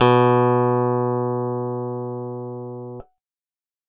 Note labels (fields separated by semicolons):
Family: keyboard; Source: electronic; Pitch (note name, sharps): B2; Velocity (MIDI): 50